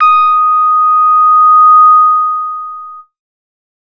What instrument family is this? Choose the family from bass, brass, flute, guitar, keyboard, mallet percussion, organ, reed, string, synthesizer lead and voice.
bass